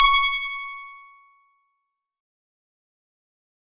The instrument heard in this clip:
acoustic guitar